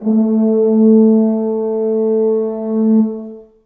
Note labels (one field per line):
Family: brass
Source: acoustic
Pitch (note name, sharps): A3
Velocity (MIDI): 50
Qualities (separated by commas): dark, long release, reverb